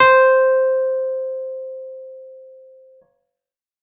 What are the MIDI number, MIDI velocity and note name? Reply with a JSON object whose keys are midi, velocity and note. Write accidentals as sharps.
{"midi": 72, "velocity": 127, "note": "C5"}